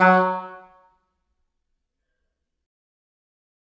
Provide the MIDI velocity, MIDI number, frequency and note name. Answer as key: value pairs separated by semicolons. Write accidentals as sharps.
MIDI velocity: 75; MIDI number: 54; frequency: 185 Hz; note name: F#3